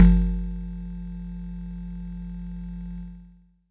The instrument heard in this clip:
acoustic mallet percussion instrument